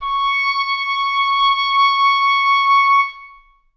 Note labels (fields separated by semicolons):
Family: reed; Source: acoustic; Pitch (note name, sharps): C#6; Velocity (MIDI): 100; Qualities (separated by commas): reverb